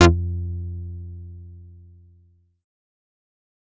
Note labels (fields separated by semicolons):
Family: bass; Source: synthesizer; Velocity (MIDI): 50; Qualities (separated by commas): distorted, fast decay